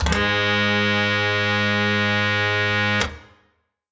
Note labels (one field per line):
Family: reed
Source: acoustic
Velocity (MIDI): 127